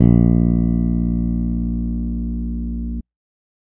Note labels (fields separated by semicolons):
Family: bass; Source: electronic; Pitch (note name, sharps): A#1; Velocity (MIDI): 100